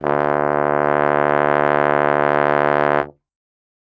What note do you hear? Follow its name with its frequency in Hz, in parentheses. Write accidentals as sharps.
D2 (73.42 Hz)